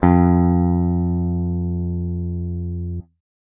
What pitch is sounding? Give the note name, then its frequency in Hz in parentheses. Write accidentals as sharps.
F2 (87.31 Hz)